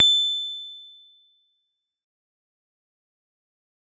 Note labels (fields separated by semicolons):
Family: keyboard; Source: electronic; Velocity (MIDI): 25; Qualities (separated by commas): bright, fast decay